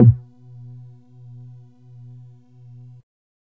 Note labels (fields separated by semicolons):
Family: bass; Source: synthesizer; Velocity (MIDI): 25; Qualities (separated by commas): percussive